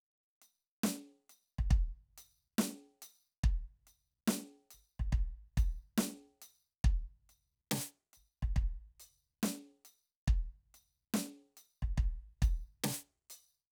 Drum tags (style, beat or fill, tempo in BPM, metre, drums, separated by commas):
hip-hop, beat, 70 BPM, 4/4, crash, ride, closed hi-hat, snare, kick